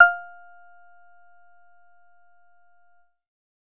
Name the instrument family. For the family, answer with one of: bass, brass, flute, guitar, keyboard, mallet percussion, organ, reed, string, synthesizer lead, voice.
bass